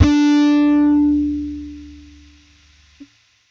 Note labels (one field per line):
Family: bass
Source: electronic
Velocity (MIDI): 75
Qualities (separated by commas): bright, distorted